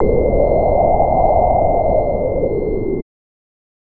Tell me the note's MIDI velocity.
75